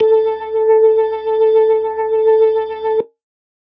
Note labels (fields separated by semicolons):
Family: organ; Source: electronic; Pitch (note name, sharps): A4; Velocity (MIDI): 50